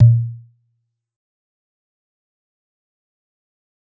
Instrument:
acoustic mallet percussion instrument